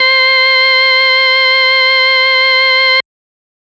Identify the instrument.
electronic organ